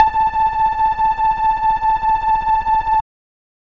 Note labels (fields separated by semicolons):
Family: bass; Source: synthesizer; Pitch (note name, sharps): A5; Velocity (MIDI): 25